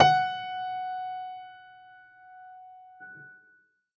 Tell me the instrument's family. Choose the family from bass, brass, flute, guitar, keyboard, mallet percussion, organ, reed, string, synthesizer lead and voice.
keyboard